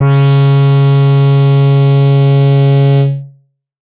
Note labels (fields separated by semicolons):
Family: bass; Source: synthesizer; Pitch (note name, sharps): C#3; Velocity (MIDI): 25; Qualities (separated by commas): distorted